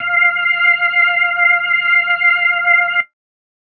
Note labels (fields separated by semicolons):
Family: organ; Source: electronic; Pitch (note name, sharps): F5; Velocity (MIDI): 25